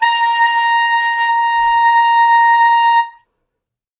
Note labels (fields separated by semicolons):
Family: reed; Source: acoustic; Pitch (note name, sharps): A#5; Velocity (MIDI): 50; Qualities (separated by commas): reverb